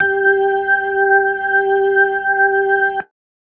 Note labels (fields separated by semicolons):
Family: organ; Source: electronic; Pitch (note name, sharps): G4; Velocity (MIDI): 75